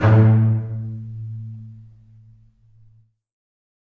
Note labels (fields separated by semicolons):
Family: string; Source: acoustic; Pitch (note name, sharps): A2; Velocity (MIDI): 127; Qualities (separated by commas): reverb